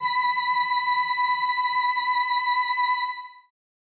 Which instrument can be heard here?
synthesizer keyboard